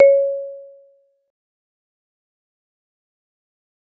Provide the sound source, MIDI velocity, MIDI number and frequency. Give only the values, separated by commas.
acoustic, 50, 73, 554.4 Hz